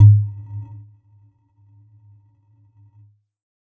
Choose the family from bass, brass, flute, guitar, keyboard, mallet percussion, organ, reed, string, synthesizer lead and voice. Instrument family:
mallet percussion